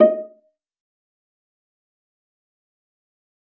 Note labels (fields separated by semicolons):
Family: string; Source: acoustic; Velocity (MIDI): 25; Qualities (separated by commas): fast decay, percussive, reverb